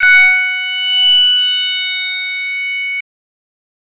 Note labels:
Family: voice; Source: synthesizer; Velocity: 100; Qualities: bright, distorted

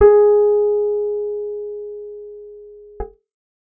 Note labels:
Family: guitar; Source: acoustic; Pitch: G#4; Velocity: 50; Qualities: dark

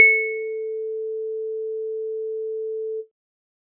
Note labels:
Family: keyboard; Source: electronic; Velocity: 100

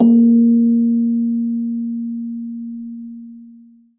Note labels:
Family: mallet percussion; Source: acoustic; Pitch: A#3; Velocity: 75; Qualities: dark, long release, reverb

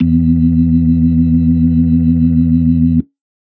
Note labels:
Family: organ; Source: electronic; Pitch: E2; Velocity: 50

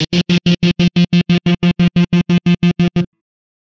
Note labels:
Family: guitar; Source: electronic; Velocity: 127; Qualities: bright, distorted, tempo-synced

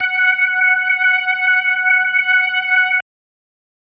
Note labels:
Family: organ; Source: electronic; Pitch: F#5; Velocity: 100

